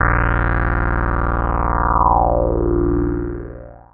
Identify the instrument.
synthesizer lead